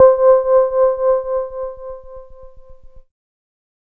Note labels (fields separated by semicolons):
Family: keyboard; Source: electronic; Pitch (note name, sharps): C5; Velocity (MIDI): 127; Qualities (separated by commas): dark